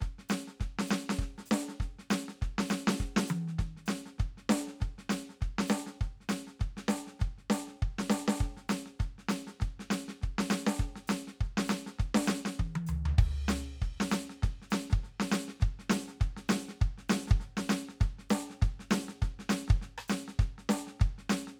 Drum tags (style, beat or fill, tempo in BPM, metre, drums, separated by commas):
rockabilly, beat, 200 BPM, 4/4, ride, hi-hat pedal, snare, cross-stick, high tom, floor tom, kick